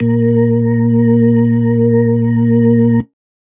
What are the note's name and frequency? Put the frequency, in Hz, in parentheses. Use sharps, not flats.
A#2 (116.5 Hz)